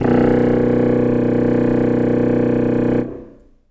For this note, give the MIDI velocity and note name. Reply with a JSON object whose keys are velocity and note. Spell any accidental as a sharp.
{"velocity": 50, "note": "B0"}